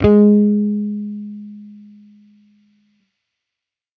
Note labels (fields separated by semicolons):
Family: bass; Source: electronic; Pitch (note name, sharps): G#3; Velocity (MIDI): 25; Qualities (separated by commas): distorted